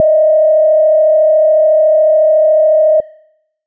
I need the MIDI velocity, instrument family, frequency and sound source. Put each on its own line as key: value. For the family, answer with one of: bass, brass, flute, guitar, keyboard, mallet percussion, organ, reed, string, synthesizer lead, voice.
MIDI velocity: 50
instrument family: bass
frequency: 622.3 Hz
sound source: synthesizer